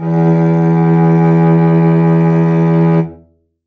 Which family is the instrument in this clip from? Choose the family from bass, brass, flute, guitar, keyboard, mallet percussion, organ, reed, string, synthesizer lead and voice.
string